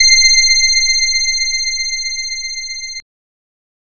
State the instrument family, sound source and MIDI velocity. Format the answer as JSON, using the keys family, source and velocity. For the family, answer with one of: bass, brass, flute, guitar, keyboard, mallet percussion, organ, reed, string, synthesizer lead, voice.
{"family": "bass", "source": "synthesizer", "velocity": 100}